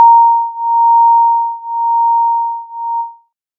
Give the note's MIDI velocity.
75